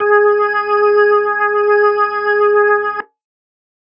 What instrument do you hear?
electronic organ